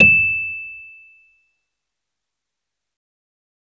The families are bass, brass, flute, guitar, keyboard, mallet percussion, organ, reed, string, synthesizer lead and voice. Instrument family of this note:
keyboard